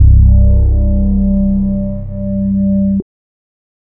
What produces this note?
synthesizer bass